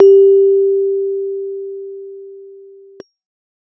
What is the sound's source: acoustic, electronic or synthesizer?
electronic